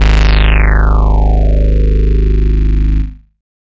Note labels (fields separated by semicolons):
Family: bass; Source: synthesizer; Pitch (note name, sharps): G#0; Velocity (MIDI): 100; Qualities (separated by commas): bright, distorted, non-linear envelope